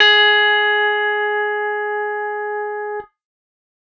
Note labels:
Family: guitar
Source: electronic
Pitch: G#4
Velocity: 100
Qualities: reverb

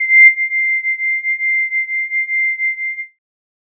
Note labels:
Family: flute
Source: synthesizer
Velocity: 50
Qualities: distorted

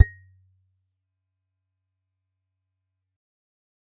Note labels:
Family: guitar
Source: acoustic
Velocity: 75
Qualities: percussive

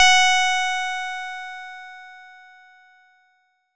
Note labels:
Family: bass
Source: synthesizer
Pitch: F#5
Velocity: 127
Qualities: bright, distorted

